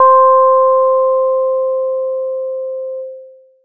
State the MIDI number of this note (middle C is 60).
72